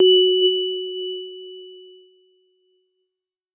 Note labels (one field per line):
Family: keyboard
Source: electronic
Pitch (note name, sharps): F#4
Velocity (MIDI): 25